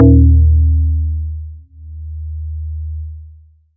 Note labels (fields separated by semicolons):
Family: guitar; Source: synthesizer; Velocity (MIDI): 50; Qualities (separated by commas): dark, long release